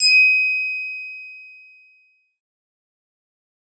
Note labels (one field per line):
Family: synthesizer lead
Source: synthesizer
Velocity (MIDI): 100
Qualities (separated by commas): bright, distorted, fast decay